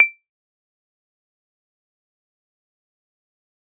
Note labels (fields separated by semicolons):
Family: mallet percussion; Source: electronic; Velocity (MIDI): 100; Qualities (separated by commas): fast decay, percussive